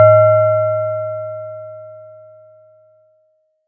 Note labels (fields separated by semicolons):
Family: mallet percussion; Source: acoustic; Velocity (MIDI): 50